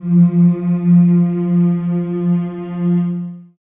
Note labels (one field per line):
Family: voice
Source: acoustic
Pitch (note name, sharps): F3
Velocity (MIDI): 25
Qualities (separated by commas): dark, long release, reverb